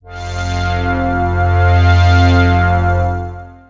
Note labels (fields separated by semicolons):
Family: synthesizer lead; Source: synthesizer; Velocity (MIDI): 100; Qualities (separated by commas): bright, long release, non-linear envelope